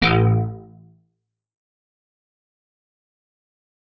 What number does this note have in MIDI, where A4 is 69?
33